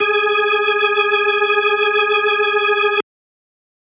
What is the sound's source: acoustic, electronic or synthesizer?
electronic